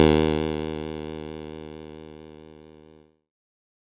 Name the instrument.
electronic keyboard